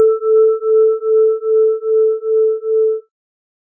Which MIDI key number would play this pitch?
69